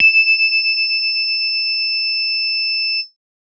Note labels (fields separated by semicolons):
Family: bass; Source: synthesizer; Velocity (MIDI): 127; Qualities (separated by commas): bright